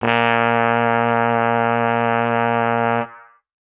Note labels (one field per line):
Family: brass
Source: acoustic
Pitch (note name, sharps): A#2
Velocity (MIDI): 100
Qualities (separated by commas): bright